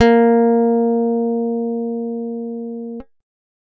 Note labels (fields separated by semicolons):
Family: guitar; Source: acoustic; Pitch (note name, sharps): A#3; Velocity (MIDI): 25